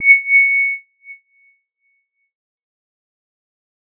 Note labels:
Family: bass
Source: synthesizer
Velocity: 75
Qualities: fast decay

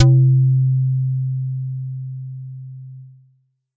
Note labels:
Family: bass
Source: synthesizer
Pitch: C3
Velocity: 75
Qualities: distorted

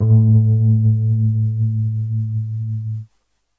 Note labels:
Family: keyboard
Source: electronic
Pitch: A2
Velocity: 50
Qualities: dark

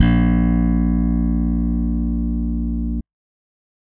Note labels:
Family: bass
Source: electronic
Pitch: A#1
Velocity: 75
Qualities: bright

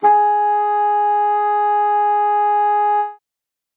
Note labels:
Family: reed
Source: acoustic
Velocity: 50

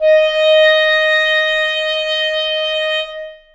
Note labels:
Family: reed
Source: acoustic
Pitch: D#5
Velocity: 127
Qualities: reverb

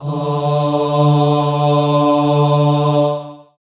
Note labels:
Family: voice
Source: acoustic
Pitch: D3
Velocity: 50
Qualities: reverb

